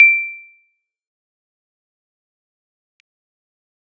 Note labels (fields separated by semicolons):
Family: keyboard; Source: electronic; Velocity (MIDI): 25; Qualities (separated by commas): fast decay, percussive